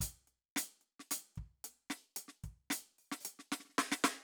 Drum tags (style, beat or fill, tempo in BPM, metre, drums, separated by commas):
funk, beat, 112 BPM, 4/4, closed hi-hat, open hi-hat, hi-hat pedal, snare, kick